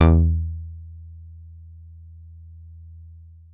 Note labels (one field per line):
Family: guitar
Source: synthesizer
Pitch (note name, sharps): E2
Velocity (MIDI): 50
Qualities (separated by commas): long release